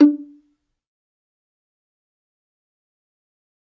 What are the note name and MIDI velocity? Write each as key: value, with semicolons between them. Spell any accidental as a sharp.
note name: D4; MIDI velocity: 50